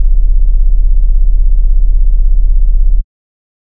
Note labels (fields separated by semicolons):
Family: bass; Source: synthesizer; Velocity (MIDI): 25; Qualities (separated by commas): dark, distorted